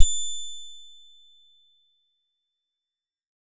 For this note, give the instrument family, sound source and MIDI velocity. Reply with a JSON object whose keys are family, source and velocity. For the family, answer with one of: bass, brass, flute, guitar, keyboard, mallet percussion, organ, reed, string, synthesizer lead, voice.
{"family": "guitar", "source": "synthesizer", "velocity": 75}